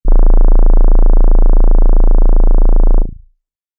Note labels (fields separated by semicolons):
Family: keyboard; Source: electronic; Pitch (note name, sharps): A0; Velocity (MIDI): 127; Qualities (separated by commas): dark